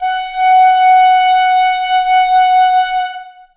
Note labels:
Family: flute; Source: acoustic; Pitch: F#5; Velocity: 75; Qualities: long release, reverb

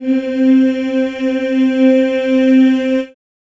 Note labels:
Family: voice; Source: acoustic; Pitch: C4; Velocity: 50; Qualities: reverb

